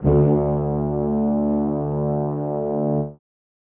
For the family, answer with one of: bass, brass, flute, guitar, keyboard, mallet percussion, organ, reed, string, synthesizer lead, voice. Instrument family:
brass